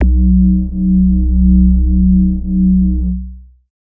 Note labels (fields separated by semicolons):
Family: bass; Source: synthesizer; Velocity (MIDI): 75; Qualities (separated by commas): distorted, long release, multiphonic